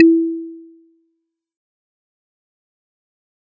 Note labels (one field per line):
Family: mallet percussion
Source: acoustic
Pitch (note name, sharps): E4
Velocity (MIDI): 127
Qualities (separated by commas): fast decay, percussive